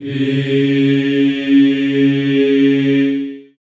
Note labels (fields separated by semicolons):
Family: voice; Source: acoustic; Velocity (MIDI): 75; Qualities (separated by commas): long release, reverb